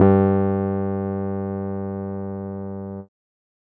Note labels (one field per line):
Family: keyboard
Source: electronic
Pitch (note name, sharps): G2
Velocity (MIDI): 100